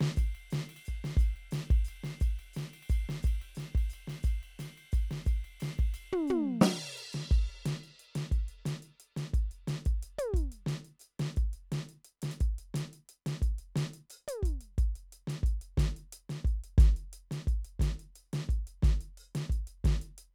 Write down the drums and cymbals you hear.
crash, ride, closed hi-hat, open hi-hat, hi-hat pedal, snare, high tom, floor tom and kick